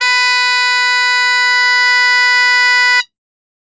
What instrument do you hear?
acoustic flute